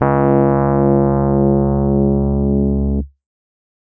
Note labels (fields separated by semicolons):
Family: keyboard; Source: electronic; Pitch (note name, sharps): C#2; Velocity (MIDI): 50; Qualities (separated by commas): distorted